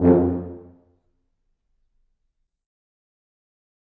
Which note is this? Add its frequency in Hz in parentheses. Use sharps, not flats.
F2 (87.31 Hz)